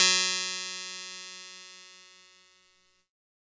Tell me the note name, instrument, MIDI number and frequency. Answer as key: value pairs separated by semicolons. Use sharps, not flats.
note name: F#3; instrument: electronic keyboard; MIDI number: 54; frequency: 185 Hz